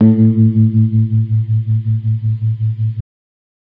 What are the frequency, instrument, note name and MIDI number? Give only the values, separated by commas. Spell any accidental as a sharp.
110 Hz, electronic guitar, A2, 45